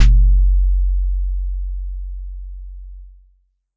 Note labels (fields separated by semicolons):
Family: bass; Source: synthesizer; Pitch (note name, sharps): F#1; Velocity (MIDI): 25; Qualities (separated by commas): distorted